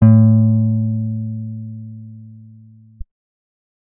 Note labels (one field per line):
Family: guitar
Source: acoustic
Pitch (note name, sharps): A2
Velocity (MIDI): 25